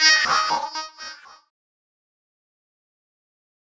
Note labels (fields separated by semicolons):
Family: keyboard; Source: electronic; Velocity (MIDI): 100; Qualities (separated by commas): distorted, fast decay, non-linear envelope